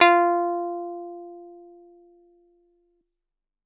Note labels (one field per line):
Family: guitar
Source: acoustic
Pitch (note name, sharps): F4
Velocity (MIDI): 100